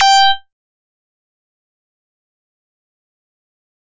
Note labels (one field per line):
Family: bass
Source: synthesizer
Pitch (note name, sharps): G5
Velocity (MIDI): 127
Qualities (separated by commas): fast decay, percussive